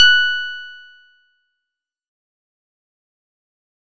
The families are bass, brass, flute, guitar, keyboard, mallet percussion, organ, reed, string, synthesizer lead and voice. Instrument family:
guitar